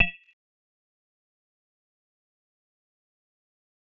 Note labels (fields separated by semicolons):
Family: mallet percussion; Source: synthesizer; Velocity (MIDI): 25; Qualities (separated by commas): fast decay, multiphonic, percussive